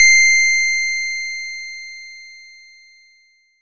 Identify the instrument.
synthesizer bass